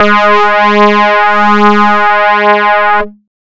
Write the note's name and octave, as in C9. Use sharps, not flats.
G#3